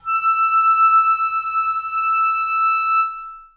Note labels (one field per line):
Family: reed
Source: acoustic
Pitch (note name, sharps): E6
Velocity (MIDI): 50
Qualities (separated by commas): long release, reverb